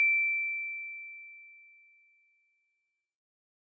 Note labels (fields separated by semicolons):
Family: mallet percussion; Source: acoustic; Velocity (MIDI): 127; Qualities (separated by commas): bright